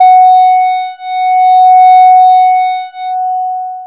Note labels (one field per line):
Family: bass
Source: synthesizer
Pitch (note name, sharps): F#5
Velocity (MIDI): 75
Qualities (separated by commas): long release